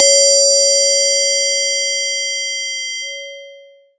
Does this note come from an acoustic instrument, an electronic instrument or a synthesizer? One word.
acoustic